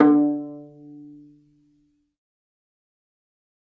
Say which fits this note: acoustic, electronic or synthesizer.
acoustic